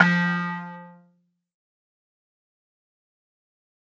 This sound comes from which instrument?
acoustic mallet percussion instrument